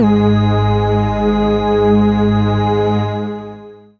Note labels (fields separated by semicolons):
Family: synthesizer lead; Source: synthesizer; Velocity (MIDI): 75; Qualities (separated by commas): long release